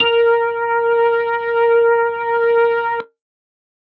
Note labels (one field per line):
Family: organ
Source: electronic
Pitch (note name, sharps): A#4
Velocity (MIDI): 100